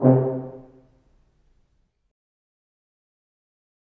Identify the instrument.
acoustic brass instrument